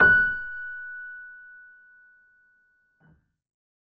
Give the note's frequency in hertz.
1480 Hz